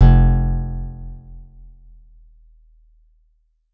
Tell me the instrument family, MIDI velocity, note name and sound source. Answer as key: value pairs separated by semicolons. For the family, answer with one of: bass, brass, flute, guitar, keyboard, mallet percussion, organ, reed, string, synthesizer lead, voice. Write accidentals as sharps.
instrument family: guitar; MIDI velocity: 75; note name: F1; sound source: acoustic